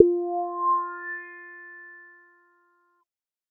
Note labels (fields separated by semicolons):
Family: bass; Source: synthesizer; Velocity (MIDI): 50